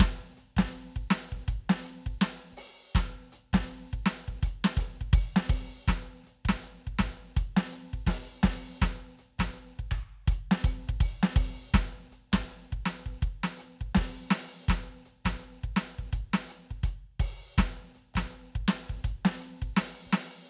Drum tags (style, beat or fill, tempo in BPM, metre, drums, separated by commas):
New Orleans funk, beat, 82 BPM, 4/4, closed hi-hat, open hi-hat, hi-hat pedal, snare, cross-stick, kick